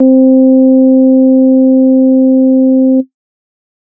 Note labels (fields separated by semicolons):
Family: organ; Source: electronic; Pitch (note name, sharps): C4; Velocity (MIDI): 100; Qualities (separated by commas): dark